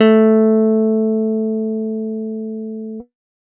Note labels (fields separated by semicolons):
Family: guitar; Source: electronic; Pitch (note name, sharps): A3; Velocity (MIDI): 50